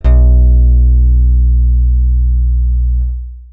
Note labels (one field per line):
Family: bass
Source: synthesizer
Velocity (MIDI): 100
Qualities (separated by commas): dark, long release